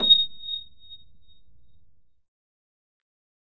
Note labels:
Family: keyboard; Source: electronic; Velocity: 25; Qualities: bright, fast decay, reverb

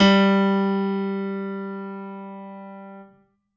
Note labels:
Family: keyboard; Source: acoustic; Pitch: G3; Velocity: 127

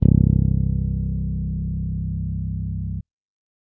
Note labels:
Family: bass; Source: electronic; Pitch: C1; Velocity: 100

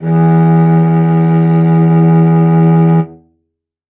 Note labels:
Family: string; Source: acoustic; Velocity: 25; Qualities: reverb

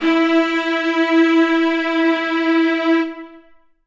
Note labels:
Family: string; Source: acoustic; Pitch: E4; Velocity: 127; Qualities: long release, reverb

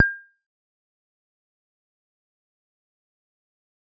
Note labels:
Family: bass; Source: synthesizer; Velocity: 100; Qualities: fast decay, percussive

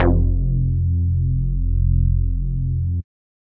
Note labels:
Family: bass; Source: synthesizer; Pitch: F1; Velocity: 127

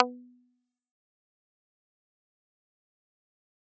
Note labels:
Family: guitar; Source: electronic; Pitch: B3; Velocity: 127; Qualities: fast decay, percussive

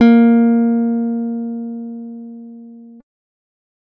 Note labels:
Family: guitar; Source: acoustic; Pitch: A#3; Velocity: 100

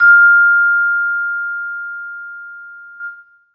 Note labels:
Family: mallet percussion; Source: acoustic; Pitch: F6; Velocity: 100; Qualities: reverb

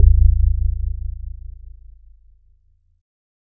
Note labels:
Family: keyboard; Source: electronic; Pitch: A0; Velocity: 127; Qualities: dark

